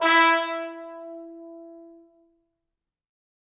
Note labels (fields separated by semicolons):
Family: brass; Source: acoustic; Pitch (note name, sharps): E4; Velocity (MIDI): 75; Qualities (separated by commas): bright, fast decay, reverb